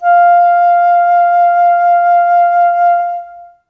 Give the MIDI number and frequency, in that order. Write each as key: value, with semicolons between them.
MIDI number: 77; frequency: 698.5 Hz